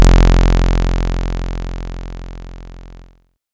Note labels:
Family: bass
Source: synthesizer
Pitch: F1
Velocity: 25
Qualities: bright, distorted

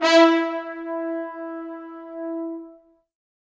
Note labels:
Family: brass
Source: acoustic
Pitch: E4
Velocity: 25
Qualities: bright, reverb

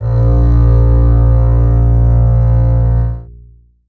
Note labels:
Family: string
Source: acoustic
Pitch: A#1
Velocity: 50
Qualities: long release, reverb

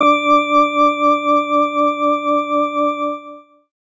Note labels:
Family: organ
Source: electronic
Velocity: 75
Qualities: distorted

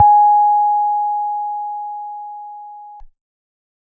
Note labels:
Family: keyboard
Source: electronic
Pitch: G#5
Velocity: 25

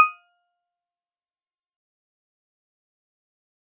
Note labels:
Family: mallet percussion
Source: acoustic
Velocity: 127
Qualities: bright, fast decay, percussive

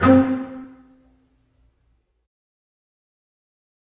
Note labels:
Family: string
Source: acoustic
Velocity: 25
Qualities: fast decay, percussive, reverb

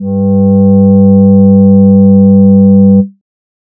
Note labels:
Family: voice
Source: synthesizer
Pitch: G2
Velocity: 25

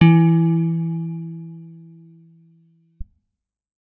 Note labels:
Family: guitar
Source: electronic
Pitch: E3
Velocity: 50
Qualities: reverb

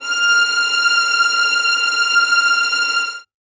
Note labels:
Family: string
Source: acoustic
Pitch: F6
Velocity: 127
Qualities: reverb

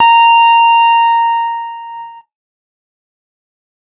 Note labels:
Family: guitar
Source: electronic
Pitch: A#5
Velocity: 100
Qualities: distorted

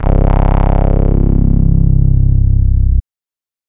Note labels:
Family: bass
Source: synthesizer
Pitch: C1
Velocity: 127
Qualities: distorted, non-linear envelope

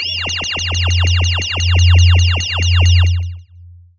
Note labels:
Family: mallet percussion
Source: electronic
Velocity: 127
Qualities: bright, distorted, long release, multiphonic

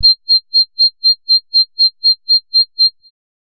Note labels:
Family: bass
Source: synthesizer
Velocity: 75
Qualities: bright, distorted, tempo-synced

